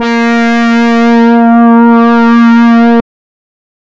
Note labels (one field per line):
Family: reed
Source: synthesizer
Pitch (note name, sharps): A#3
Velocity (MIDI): 75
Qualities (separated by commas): distorted, non-linear envelope